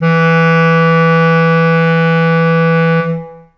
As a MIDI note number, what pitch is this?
52